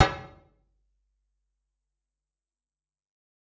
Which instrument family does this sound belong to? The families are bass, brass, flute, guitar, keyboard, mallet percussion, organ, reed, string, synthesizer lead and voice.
guitar